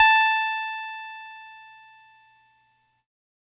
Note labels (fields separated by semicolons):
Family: keyboard; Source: electronic; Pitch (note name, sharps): A5; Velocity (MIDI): 25; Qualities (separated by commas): bright, distorted